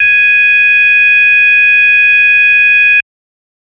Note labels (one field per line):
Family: organ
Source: electronic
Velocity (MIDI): 127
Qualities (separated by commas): bright